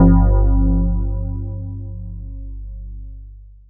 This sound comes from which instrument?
electronic mallet percussion instrument